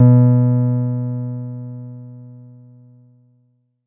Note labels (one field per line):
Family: keyboard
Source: electronic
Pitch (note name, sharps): B2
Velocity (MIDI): 25